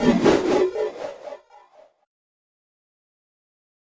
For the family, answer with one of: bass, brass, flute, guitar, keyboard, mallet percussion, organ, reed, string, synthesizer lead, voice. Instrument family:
keyboard